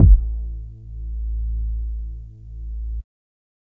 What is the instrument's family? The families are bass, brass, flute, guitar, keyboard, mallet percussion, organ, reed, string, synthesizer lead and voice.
bass